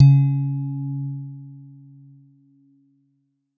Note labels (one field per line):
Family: mallet percussion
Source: acoustic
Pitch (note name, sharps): C#3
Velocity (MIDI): 75